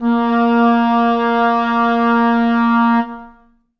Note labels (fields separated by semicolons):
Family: reed; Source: acoustic; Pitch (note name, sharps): A#3; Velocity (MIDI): 100; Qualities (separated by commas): reverb